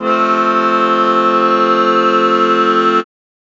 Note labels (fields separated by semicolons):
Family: keyboard; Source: acoustic; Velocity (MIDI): 127